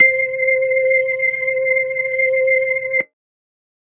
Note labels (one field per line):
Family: organ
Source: electronic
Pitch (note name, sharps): C5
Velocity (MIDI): 50